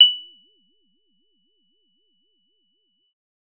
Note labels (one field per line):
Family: bass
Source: synthesizer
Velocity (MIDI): 75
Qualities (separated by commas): bright, percussive